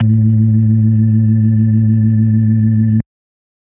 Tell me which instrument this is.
electronic organ